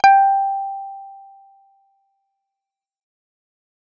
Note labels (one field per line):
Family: bass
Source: synthesizer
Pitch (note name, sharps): G5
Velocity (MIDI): 127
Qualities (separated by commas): fast decay